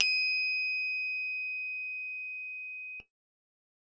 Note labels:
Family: keyboard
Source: electronic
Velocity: 25

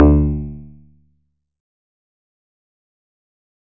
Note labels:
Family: guitar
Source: acoustic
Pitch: D2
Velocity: 50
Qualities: dark, distorted, fast decay, percussive

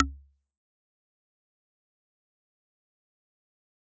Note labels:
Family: mallet percussion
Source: acoustic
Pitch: C#2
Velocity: 50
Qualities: fast decay, percussive

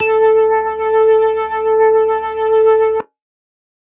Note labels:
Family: organ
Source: electronic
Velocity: 50

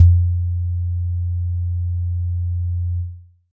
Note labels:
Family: keyboard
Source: electronic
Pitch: F2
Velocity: 25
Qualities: dark

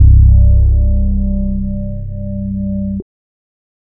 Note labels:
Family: bass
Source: synthesizer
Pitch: C1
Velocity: 50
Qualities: distorted, multiphonic

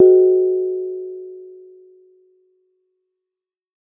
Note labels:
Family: mallet percussion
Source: acoustic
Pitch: F#4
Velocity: 100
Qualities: reverb

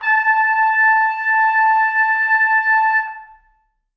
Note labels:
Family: brass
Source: acoustic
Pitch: A5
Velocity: 50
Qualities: reverb

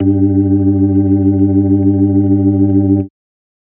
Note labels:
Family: organ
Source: electronic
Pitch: G2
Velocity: 25

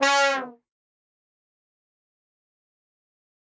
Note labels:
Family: brass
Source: acoustic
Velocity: 100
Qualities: bright, fast decay, percussive, reverb

